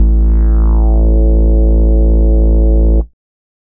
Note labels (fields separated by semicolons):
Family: bass; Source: synthesizer; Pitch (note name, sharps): A1; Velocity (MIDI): 100; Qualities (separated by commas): dark, distorted